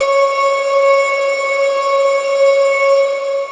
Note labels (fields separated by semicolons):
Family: guitar; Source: electronic; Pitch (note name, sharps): C#5; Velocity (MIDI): 25; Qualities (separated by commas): long release